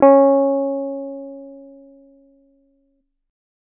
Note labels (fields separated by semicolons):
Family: guitar; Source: acoustic; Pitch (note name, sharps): C#4; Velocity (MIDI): 50; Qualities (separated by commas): dark